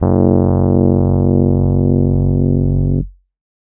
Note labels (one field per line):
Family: keyboard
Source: electronic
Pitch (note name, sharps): F#1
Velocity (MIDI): 25